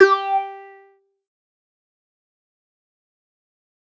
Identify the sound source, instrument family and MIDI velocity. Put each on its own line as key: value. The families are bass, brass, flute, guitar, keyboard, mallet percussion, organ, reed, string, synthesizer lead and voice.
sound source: synthesizer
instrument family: bass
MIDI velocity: 50